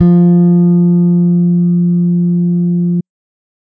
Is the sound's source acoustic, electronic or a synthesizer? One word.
electronic